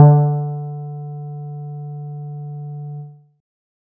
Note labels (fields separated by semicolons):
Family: guitar; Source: synthesizer; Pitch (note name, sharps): D3; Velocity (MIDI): 75; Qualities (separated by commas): dark